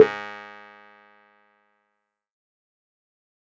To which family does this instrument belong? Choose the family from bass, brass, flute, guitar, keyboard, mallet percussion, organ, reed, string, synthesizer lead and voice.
keyboard